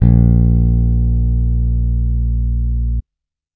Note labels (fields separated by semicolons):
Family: bass; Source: electronic; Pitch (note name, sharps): A#1; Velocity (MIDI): 50